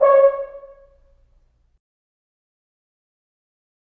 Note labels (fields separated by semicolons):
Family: brass; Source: acoustic; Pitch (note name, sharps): C#5; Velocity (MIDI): 25; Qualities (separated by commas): fast decay, percussive, reverb